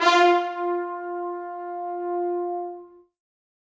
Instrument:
acoustic brass instrument